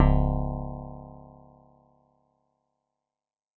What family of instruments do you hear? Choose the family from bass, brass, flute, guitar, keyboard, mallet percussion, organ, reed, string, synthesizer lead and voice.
guitar